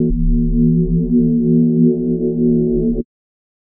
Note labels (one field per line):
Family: mallet percussion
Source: electronic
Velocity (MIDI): 50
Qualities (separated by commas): multiphonic, non-linear envelope